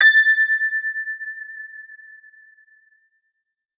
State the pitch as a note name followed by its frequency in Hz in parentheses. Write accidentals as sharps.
A6 (1760 Hz)